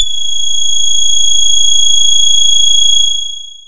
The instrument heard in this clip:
synthesizer voice